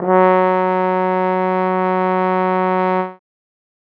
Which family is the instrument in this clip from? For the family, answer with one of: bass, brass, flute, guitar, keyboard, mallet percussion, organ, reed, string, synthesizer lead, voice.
brass